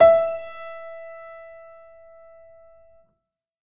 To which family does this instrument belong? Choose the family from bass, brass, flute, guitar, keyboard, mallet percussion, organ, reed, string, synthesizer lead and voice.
keyboard